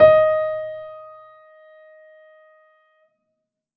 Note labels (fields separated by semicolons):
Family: keyboard; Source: acoustic; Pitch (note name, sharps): D#5; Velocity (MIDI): 75; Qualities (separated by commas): reverb